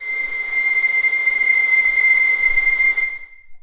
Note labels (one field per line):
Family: string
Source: acoustic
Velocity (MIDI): 75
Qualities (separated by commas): bright, long release, reverb